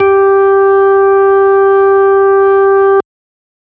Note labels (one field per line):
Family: organ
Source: electronic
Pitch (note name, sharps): G4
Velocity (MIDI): 100